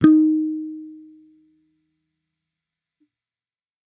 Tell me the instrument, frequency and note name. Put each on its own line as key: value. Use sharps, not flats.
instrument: electronic bass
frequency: 311.1 Hz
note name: D#4